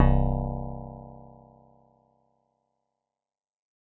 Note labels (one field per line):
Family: guitar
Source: synthesizer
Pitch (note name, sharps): C1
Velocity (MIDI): 75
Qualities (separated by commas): dark